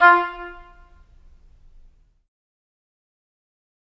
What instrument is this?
acoustic reed instrument